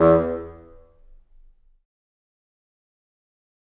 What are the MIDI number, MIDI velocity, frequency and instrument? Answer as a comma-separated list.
40, 127, 82.41 Hz, acoustic reed instrument